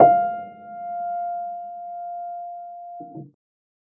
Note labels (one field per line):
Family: keyboard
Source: acoustic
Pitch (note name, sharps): F5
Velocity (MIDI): 25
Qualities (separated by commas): reverb